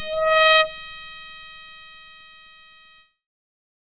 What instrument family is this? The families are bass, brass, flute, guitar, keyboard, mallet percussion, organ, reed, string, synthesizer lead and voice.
keyboard